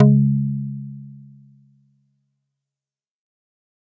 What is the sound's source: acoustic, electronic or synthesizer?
acoustic